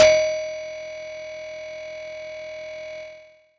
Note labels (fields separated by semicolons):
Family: mallet percussion; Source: acoustic; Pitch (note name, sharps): D#5; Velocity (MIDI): 127; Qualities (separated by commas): distorted